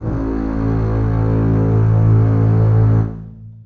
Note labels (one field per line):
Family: string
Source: acoustic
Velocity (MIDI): 75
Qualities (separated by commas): long release, reverb